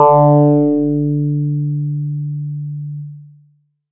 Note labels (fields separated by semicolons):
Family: bass; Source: synthesizer; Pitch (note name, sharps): D3; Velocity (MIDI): 75; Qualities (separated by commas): distorted